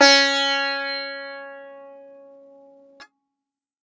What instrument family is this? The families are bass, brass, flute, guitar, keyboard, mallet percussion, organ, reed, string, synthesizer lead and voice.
guitar